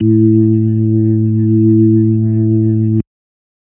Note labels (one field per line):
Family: organ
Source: electronic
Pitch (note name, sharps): A2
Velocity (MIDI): 50